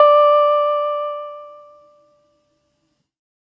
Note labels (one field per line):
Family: keyboard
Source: electronic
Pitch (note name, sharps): D5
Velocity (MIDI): 100